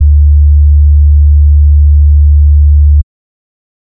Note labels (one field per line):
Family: bass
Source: synthesizer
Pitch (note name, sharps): D2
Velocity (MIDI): 75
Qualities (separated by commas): dark